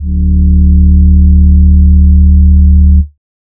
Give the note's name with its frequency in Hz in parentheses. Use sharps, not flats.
D1 (36.71 Hz)